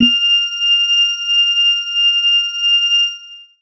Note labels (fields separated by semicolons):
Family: organ; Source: electronic; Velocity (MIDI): 50; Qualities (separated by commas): long release, reverb